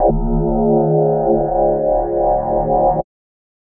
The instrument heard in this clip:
electronic mallet percussion instrument